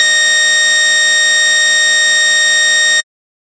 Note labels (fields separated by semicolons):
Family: bass; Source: synthesizer; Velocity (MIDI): 100; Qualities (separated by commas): bright, distorted